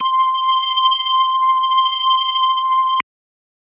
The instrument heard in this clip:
electronic organ